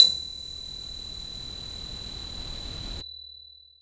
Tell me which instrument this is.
synthesizer voice